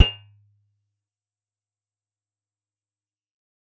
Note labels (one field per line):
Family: guitar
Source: acoustic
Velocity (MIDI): 100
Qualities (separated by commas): fast decay, percussive